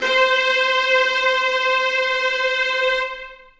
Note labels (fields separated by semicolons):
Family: string; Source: acoustic; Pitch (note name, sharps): C5; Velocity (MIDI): 127; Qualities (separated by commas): reverb